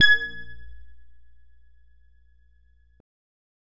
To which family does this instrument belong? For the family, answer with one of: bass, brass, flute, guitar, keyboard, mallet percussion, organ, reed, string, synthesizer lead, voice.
bass